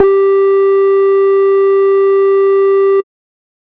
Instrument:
synthesizer bass